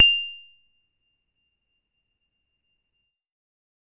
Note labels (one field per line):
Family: keyboard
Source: electronic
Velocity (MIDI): 75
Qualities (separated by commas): percussive, reverb